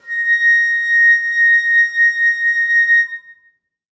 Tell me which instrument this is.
acoustic flute